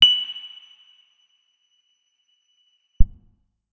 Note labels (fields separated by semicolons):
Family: guitar; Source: electronic; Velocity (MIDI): 25; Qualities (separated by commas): percussive, reverb